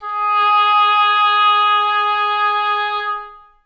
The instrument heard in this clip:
acoustic reed instrument